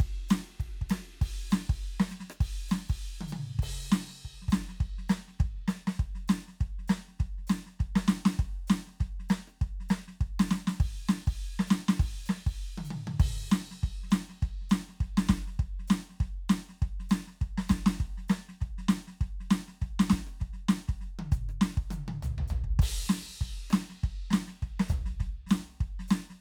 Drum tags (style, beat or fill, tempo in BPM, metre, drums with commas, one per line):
rockabilly
beat
200 BPM
4/4
crash, ride, hi-hat pedal, snare, cross-stick, high tom, floor tom, kick